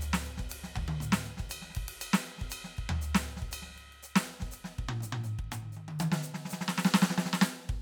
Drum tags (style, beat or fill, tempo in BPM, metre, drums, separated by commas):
songo, beat, 120 BPM, 4/4, ride, ride bell, hi-hat pedal, snare, cross-stick, high tom, mid tom, floor tom, kick